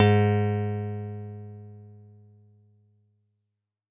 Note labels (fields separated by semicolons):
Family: guitar; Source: synthesizer; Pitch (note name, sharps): G#2; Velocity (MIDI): 100; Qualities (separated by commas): dark